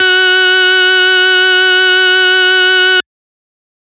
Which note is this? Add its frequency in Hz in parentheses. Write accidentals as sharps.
F#4 (370 Hz)